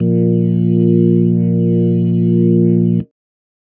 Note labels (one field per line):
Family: organ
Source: electronic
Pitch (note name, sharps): A#1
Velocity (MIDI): 100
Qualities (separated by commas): dark